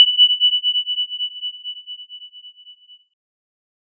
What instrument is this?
synthesizer keyboard